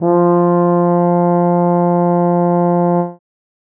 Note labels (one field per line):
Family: brass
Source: acoustic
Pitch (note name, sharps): F3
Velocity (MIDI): 127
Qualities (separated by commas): dark